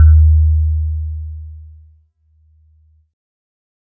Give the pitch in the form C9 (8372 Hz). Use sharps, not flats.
D#2 (77.78 Hz)